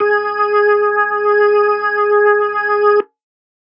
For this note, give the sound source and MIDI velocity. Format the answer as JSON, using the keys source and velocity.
{"source": "electronic", "velocity": 100}